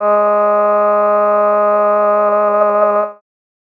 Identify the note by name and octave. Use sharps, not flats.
G#3